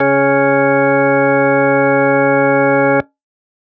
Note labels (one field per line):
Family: organ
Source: electronic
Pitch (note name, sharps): C#3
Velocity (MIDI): 75